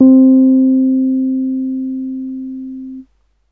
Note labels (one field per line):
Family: keyboard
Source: electronic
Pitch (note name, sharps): C4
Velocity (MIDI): 50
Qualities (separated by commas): dark